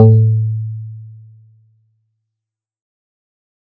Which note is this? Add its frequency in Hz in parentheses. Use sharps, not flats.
A2 (110 Hz)